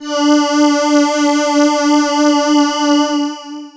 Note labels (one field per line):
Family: voice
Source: synthesizer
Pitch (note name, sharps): D4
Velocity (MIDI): 50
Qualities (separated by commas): bright, distorted, long release